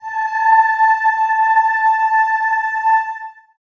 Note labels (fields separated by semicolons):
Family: voice; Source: acoustic; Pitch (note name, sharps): A5; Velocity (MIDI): 75; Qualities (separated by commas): reverb